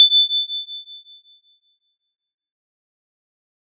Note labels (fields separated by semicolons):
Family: guitar; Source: synthesizer; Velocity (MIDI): 75; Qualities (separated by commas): bright, fast decay